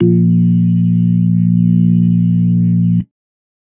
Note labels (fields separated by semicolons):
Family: organ; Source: electronic; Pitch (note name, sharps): A#1; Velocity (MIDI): 25; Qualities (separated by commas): dark